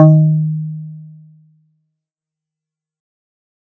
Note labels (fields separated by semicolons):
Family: guitar; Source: synthesizer; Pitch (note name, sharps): D#3; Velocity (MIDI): 50; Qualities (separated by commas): dark, fast decay